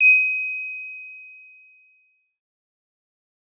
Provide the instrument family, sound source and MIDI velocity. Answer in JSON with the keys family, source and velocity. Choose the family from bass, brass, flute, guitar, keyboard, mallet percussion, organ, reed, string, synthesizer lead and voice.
{"family": "synthesizer lead", "source": "synthesizer", "velocity": 25}